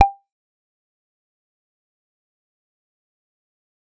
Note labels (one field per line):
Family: bass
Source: synthesizer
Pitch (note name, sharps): G5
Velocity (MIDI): 25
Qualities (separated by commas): fast decay, percussive